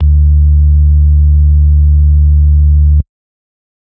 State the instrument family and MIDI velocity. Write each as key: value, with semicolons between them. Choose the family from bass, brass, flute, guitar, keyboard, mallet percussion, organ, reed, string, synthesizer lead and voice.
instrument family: organ; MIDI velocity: 100